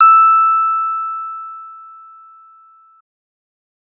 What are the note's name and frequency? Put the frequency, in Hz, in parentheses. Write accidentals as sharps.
E6 (1319 Hz)